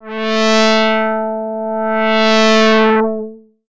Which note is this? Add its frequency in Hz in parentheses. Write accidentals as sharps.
A3 (220 Hz)